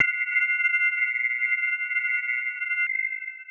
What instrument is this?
synthesizer mallet percussion instrument